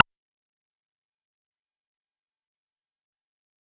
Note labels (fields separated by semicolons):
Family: bass; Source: synthesizer; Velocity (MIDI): 75; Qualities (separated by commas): distorted, fast decay, percussive